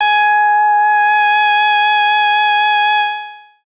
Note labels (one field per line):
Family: bass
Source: synthesizer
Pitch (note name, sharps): G#5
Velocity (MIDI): 25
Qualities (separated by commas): distorted, long release